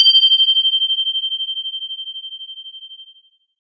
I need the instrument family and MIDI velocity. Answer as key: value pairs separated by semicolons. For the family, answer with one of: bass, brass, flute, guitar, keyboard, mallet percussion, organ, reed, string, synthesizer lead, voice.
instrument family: guitar; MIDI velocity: 100